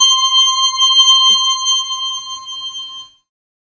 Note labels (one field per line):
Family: keyboard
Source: synthesizer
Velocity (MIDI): 127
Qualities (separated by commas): bright